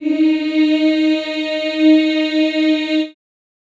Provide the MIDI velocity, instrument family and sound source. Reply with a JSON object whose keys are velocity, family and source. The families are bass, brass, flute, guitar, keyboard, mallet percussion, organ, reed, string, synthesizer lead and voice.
{"velocity": 100, "family": "voice", "source": "acoustic"}